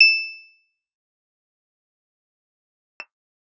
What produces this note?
electronic guitar